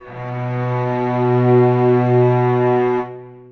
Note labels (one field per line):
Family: string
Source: acoustic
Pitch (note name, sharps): B2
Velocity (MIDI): 50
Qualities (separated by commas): long release, reverb